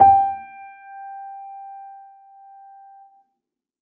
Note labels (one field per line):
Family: keyboard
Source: acoustic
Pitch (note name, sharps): G5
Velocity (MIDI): 50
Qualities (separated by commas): dark